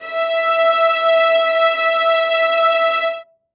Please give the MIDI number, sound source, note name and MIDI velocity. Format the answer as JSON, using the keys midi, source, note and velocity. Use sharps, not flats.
{"midi": 76, "source": "acoustic", "note": "E5", "velocity": 100}